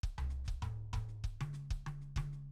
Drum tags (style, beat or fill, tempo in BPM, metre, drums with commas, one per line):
Brazilian baião
fill
95 BPM
4/4
snare, high tom, mid tom, floor tom, kick